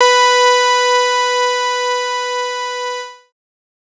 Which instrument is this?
synthesizer bass